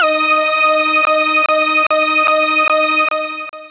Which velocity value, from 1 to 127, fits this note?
25